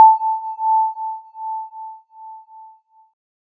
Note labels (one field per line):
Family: keyboard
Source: synthesizer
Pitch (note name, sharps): A5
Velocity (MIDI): 50